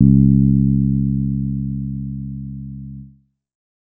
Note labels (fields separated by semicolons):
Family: bass; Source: synthesizer; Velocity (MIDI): 25; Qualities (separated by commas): dark